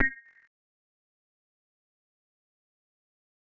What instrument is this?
synthesizer mallet percussion instrument